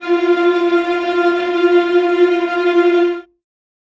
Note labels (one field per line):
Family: string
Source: acoustic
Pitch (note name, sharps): F4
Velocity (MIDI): 50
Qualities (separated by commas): bright, non-linear envelope, reverb